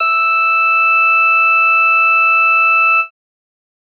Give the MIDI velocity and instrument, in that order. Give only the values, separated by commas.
25, synthesizer bass